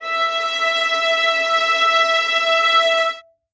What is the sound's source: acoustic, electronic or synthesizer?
acoustic